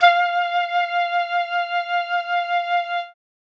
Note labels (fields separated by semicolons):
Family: flute; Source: acoustic; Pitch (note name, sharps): F5; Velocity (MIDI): 127